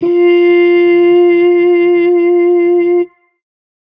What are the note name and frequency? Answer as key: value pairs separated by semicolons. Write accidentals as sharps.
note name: F4; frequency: 349.2 Hz